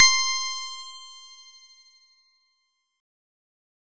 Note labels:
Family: synthesizer lead; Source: synthesizer; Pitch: C6; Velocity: 75; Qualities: bright, distorted

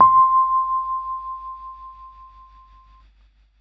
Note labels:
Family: keyboard; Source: electronic; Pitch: C6; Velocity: 50

